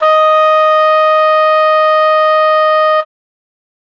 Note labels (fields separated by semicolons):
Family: reed; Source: acoustic; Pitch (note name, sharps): D#5; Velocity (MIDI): 100